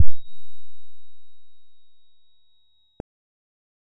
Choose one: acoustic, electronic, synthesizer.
synthesizer